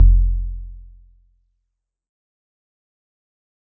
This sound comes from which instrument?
synthesizer guitar